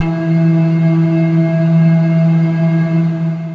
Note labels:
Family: guitar; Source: electronic; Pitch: E3; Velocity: 25; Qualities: long release

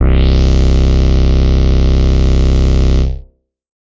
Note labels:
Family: bass; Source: synthesizer; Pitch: C1; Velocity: 50; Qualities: distorted

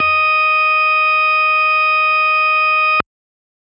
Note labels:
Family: organ; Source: electronic; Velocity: 100

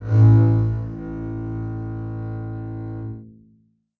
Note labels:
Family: string; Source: acoustic; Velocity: 127; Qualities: reverb

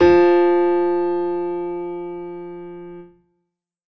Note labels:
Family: keyboard; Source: acoustic; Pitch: F3; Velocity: 100; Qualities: reverb

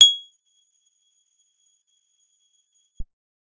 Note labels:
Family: guitar; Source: acoustic; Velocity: 75; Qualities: bright, percussive

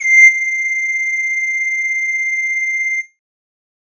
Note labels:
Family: flute; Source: synthesizer; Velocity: 25; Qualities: distorted

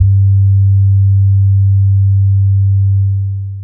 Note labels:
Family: bass; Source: synthesizer; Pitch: G2; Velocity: 25; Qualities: long release

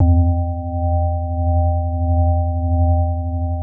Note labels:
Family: mallet percussion; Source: synthesizer; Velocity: 127; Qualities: long release, multiphonic

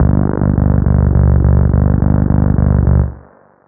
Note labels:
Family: bass; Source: synthesizer; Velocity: 127; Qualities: long release, reverb

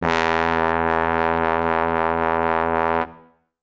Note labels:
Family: brass; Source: acoustic; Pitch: E2; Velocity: 100

